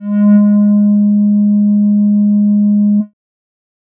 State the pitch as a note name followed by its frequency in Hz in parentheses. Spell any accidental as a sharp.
G#3 (207.7 Hz)